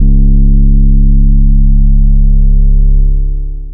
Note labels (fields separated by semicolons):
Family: bass; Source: synthesizer; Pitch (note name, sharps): C#1; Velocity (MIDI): 50; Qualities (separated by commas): long release